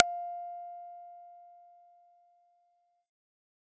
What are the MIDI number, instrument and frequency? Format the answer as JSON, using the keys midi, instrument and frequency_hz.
{"midi": 77, "instrument": "synthesizer bass", "frequency_hz": 698.5}